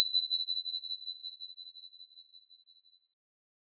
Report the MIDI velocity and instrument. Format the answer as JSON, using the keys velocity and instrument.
{"velocity": 127, "instrument": "synthesizer keyboard"}